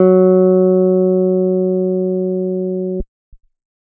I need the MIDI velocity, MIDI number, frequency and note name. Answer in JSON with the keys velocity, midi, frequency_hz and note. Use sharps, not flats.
{"velocity": 75, "midi": 54, "frequency_hz": 185, "note": "F#3"}